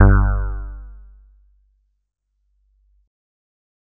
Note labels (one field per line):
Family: keyboard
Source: electronic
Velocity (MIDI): 127